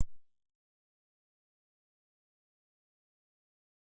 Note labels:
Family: bass; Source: synthesizer; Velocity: 100; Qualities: bright, distorted, fast decay, percussive

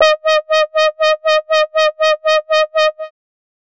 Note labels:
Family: bass; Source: synthesizer; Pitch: D#5; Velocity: 75; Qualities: bright, distorted, tempo-synced

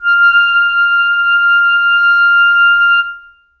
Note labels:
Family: reed; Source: acoustic; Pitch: F6; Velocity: 50; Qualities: reverb

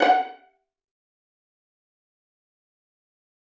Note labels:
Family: string; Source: acoustic; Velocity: 75; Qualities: fast decay, percussive, reverb

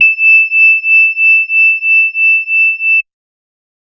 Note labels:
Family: organ; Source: electronic; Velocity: 75; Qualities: bright

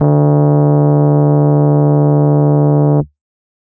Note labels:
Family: organ; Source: electronic; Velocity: 127; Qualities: distorted

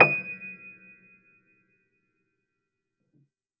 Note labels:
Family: keyboard; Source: acoustic; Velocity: 127; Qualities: fast decay, percussive, reverb

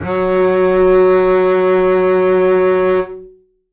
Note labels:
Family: string; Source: acoustic; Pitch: F#3; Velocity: 75; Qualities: reverb

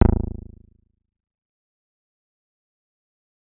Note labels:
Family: bass; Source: synthesizer; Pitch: A0; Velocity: 25; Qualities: fast decay, percussive

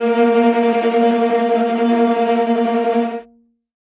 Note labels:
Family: string; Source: acoustic; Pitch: A#3; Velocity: 127; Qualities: bright, non-linear envelope, reverb

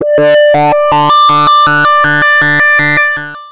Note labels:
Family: bass; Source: synthesizer; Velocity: 127; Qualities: distorted, long release, multiphonic, tempo-synced

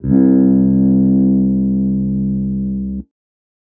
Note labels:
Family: guitar; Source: electronic; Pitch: C2; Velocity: 50; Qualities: non-linear envelope

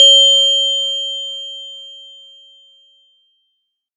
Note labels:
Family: mallet percussion; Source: acoustic; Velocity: 75

